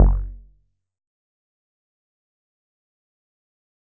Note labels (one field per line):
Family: bass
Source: synthesizer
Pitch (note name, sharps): F#1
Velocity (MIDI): 127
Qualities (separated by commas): dark, fast decay, percussive